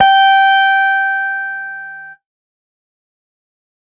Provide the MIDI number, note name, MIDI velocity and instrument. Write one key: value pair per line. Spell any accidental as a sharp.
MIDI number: 79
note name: G5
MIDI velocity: 50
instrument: electronic guitar